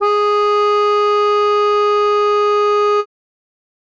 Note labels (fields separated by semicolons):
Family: reed; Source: acoustic; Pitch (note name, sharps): G#4; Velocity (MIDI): 75